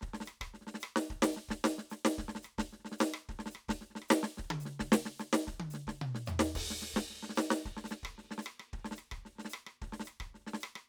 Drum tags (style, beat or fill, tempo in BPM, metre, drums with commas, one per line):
Brazilian baião
beat
110 BPM
4/4
ride, hi-hat pedal, snare, cross-stick, high tom, mid tom, floor tom, kick